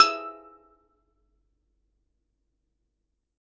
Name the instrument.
acoustic mallet percussion instrument